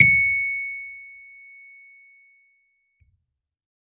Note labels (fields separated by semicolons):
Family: keyboard; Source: electronic; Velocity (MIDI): 127